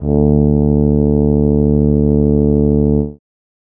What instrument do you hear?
acoustic brass instrument